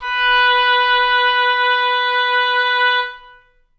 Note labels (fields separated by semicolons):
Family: reed; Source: acoustic; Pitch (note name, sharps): B4; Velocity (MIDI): 100; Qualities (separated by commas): reverb